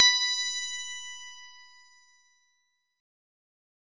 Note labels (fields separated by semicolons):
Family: synthesizer lead; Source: synthesizer; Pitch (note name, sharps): B5; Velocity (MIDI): 100; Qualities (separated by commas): bright, distorted